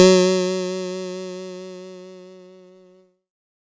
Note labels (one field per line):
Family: keyboard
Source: electronic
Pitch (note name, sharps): F#3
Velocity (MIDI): 100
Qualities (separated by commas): bright